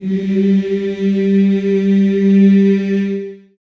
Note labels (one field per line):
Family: voice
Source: acoustic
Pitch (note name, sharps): G3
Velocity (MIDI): 25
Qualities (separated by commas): reverb